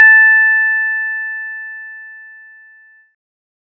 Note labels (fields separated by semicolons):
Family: bass; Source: synthesizer; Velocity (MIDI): 50